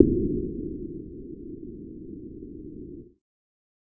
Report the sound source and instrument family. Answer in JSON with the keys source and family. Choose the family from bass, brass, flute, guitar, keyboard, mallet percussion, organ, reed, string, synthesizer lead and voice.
{"source": "synthesizer", "family": "bass"}